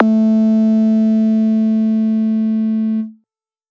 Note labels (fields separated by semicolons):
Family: bass; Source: synthesizer; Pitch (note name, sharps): A3; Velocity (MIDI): 100; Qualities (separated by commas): distorted